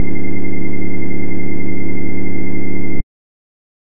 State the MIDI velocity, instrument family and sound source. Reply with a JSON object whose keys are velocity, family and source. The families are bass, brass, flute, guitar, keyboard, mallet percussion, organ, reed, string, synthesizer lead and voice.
{"velocity": 25, "family": "bass", "source": "synthesizer"}